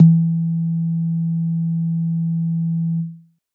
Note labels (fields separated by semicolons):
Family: keyboard; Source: electronic; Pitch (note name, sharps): E3; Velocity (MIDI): 127; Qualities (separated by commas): dark